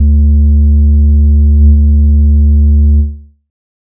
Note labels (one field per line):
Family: bass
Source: synthesizer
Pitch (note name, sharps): D2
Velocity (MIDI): 75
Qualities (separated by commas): dark